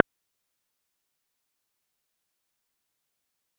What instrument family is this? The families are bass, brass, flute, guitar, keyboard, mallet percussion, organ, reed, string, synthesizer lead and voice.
guitar